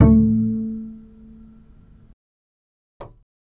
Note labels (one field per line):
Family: bass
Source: electronic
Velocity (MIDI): 25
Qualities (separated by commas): fast decay, reverb